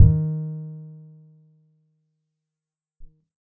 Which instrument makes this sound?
acoustic guitar